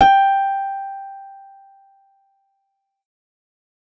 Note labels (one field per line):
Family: keyboard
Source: synthesizer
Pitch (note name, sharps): G5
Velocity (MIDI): 127